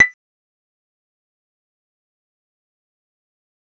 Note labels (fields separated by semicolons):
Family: bass; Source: synthesizer; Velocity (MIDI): 127; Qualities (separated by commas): fast decay, percussive